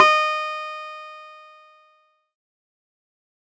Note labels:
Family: keyboard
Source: electronic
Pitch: D#5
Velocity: 127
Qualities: distorted, fast decay

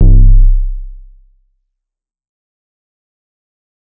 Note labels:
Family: bass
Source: synthesizer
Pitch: C1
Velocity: 100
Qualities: dark, fast decay

